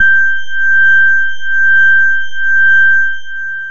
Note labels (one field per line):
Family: bass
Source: synthesizer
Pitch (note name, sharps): G6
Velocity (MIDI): 50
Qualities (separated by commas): long release